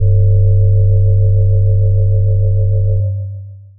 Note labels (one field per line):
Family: mallet percussion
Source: electronic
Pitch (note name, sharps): G0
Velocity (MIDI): 25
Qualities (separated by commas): long release